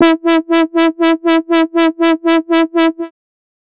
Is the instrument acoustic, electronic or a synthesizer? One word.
synthesizer